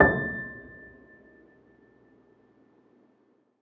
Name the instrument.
acoustic keyboard